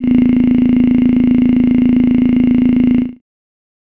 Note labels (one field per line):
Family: voice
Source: synthesizer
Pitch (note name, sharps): A0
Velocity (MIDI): 50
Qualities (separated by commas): bright